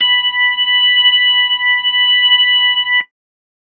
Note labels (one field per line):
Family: organ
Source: electronic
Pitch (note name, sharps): B5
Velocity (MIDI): 50